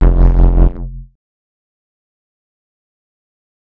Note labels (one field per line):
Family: bass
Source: synthesizer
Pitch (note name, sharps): F1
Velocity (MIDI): 25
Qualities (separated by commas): distorted, fast decay, multiphonic